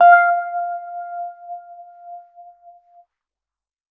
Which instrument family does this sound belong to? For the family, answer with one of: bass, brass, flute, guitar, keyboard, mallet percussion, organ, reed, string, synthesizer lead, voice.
keyboard